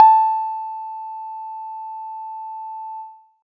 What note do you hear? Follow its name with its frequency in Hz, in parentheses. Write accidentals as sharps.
A5 (880 Hz)